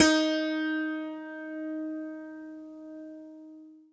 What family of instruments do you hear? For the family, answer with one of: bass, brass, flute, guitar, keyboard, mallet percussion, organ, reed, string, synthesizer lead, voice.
guitar